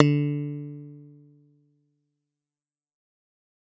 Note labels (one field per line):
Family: bass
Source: synthesizer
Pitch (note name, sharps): D3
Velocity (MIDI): 100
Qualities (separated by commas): fast decay